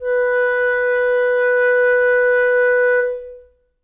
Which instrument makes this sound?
acoustic reed instrument